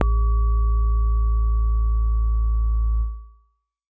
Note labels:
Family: keyboard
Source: acoustic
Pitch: A1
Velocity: 50

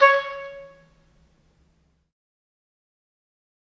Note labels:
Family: reed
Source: acoustic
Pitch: C#5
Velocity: 25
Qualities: fast decay, percussive, reverb

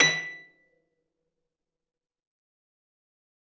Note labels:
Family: string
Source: acoustic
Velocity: 50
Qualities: fast decay, percussive, reverb

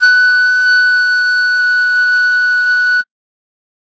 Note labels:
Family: flute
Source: acoustic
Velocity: 25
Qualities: bright

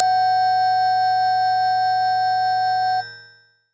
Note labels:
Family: bass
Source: synthesizer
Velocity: 127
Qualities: bright, multiphonic

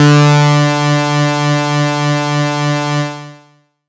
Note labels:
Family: bass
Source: synthesizer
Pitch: D3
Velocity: 100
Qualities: bright, distorted, long release

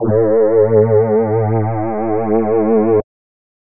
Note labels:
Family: voice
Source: synthesizer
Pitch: A2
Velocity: 127

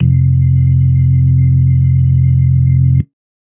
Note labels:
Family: organ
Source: electronic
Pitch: F1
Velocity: 25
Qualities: dark

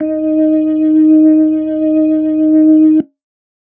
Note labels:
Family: organ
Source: electronic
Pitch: D#4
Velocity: 50

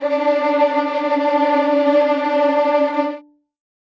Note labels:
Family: string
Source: acoustic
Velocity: 75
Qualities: bright, non-linear envelope, reverb

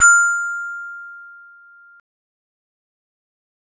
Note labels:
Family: mallet percussion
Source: acoustic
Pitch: F6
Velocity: 25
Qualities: bright, fast decay

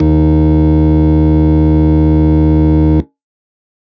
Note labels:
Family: organ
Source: electronic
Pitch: D#2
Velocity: 127

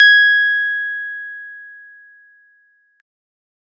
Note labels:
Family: keyboard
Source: electronic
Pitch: G#6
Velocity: 100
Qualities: bright

